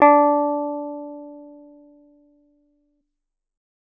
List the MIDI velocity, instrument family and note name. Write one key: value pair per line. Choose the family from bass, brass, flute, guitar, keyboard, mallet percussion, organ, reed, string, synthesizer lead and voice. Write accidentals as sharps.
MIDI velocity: 75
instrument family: guitar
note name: D4